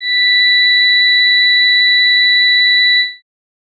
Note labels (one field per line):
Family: organ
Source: electronic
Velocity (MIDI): 25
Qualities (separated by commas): bright